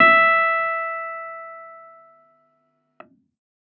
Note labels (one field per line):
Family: keyboard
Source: electronic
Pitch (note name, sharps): E5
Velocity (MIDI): 50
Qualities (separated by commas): distorted